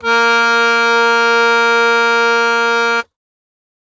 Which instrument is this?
acoustic keyboard